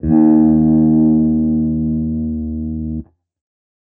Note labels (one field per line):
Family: guitar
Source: electronic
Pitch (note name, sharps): D#2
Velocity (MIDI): 75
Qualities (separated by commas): non-linear envelope